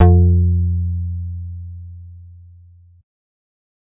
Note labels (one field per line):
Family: bass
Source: synthesizer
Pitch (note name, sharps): F2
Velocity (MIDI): 50